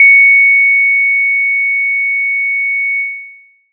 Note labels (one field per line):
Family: mallet percussion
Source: acoustic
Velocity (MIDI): 75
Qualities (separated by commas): long release